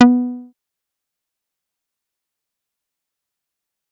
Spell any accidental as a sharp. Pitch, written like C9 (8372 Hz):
B3 (246.9 Hz)